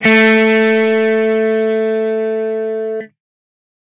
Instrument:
electronic guitar